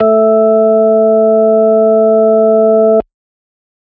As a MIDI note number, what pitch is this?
57